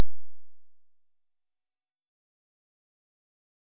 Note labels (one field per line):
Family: guitar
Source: synthesizer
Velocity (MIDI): 127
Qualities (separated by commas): bright, fast decay